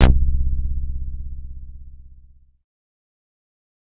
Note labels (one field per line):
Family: bass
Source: synthesizer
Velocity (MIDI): 127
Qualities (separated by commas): distorted